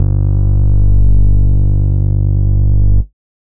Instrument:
synthesizer bass